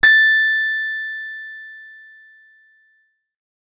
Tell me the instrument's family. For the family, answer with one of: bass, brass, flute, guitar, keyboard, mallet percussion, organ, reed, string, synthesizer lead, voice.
guitar